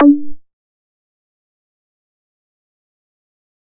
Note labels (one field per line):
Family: bass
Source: synthesizer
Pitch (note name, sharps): D4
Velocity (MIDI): 50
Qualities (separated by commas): fast decay, percussive